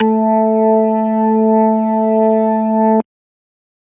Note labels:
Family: organ; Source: electronic; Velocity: 75

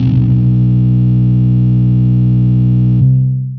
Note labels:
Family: guitar; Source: electronic; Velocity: 100; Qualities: bright, distorted, long release

